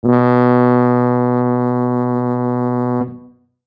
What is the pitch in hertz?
123.5 Hz